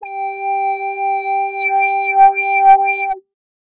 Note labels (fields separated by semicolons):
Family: bass; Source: synthesizer; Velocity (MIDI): 100; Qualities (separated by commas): distorted, non-linear envelope